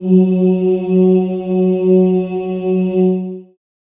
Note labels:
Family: voice; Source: acoustic; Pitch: F#3; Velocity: 75; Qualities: dark, long release, reverb

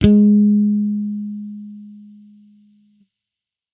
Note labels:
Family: bass; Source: electronic; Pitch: G#3; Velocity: 100; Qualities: distorted

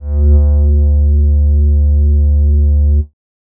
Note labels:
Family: bass; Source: synthesizer; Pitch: D2; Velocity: 100; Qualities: dark

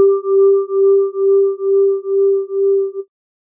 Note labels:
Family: organ; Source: electronic; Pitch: G4; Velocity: 75; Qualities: dark

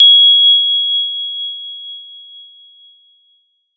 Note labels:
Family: mallet percussion; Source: acoustic; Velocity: 127; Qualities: bright

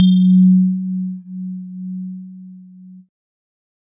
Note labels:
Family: keyboard; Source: electronic; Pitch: F#3; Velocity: 100; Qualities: multiphonic

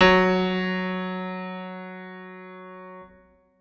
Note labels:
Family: organ; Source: electronic; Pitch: F#3; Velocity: 127; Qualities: reverb

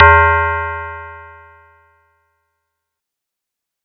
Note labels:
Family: mallet percussion; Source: acoustic; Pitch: E2; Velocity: 100

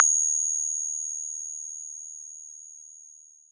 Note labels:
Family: mallet percussion; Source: electronic; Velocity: 50; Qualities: bright, distorted, non-linear envelope

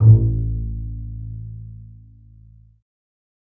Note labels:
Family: string; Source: acoustic; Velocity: 127; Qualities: dark, reverb

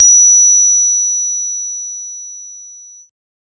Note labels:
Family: bass; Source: synthesizer; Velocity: 25; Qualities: bright, distorted, multiphonic

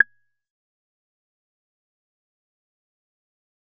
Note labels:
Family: bass; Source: synthesizer; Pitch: G#6; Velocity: 75; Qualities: fast decay, percussive

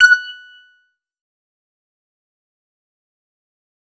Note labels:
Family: bass; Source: synthesizer; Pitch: F#6; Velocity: 100; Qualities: distorted, fast decay, percussive

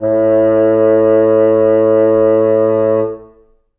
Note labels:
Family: reed; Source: acoustic; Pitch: A2; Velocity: 100; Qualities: reverb

